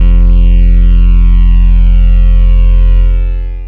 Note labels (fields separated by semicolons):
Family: bass; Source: synthesizer; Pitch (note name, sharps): F1; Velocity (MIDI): 100; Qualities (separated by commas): long release